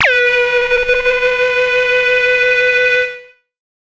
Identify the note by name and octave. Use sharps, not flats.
B4